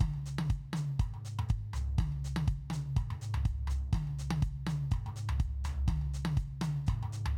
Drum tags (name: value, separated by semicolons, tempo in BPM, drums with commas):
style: Latin; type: beat; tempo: 122 BPM; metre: 4/4; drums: hi-hat pedal, high tom, mid tom, floor tom, kick